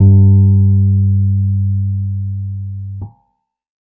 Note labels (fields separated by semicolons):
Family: keyboard; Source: electronic; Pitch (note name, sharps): G2; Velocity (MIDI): 25; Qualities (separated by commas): dark